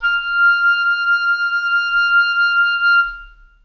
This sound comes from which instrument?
acoustic reed instrument